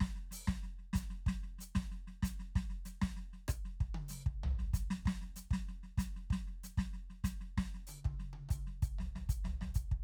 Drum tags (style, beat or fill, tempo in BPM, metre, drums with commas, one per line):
Brazilian baião
beat
95 BPM
4/4
open hi-hat, hi-hat pedal, snare, cross-stick, high tom, floor tom, kick